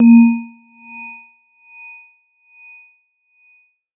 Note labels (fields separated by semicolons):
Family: mallet percussion; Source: electronic; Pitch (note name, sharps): A#3; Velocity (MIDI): 127; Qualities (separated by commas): percussive